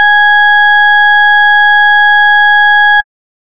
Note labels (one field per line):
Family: bass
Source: synthesizer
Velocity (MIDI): 75